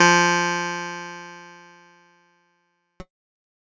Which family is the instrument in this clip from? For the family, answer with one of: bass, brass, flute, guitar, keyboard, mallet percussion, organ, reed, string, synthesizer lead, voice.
keyboard